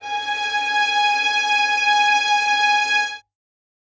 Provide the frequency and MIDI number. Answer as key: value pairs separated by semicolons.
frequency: 830.6 Hz; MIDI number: 80